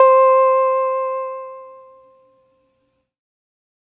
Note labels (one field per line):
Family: keyboard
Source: electronic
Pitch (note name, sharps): C5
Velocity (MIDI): 127